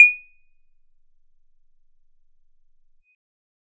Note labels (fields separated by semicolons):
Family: bass; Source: synthesizer; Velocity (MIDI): 50; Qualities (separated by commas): bright, percussive